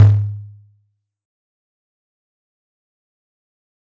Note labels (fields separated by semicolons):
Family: mallet percussion; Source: acoustic; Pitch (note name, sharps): G#2; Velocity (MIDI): 100; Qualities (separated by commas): fast decay, percussive